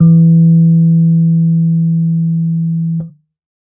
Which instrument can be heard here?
electronic keyboard